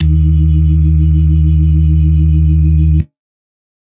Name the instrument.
electronic organ